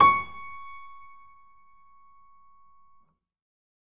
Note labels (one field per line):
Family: keyboard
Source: acoustic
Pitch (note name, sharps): C#6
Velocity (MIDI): 127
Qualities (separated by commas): reverb